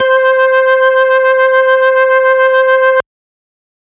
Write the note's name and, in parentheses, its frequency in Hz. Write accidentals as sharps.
C5 (523.3 Hz)